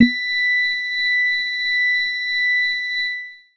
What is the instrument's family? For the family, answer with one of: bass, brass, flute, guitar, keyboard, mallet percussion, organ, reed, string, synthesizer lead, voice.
organ